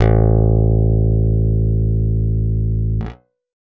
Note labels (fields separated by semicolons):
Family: guitar; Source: acoustic; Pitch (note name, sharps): A1; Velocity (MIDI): 127